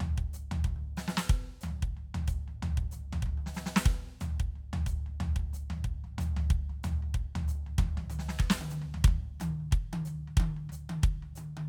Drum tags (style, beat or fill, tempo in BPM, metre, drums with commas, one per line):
swing
beat
185 BPM
4/4
hi-hat pedal, snare, cross-stick, high tom, floor tom, kick